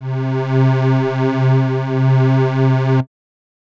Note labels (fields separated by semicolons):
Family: reed; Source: acoustic; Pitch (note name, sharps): C3; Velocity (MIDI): 25